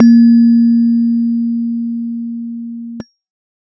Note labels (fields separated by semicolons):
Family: keyboard; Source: electronic; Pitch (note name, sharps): A#3; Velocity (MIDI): 25